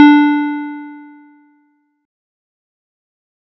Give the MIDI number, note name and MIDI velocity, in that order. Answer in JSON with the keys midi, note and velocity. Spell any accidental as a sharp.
{"midi": 62, "note": "D4", "velocity": 25}